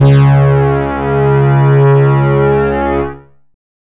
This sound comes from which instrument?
synthesizer bass